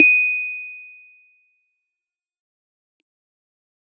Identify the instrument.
electronic keyboard